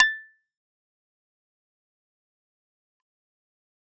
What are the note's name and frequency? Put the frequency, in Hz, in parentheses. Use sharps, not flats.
A6 (1760 Hz)